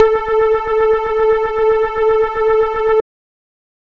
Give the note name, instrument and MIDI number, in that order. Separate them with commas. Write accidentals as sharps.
A4, synthesizer bass, 69